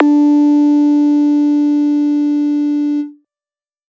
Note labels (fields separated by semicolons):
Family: bass; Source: synthesizer; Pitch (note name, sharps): D4; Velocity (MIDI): 75; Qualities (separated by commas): distorted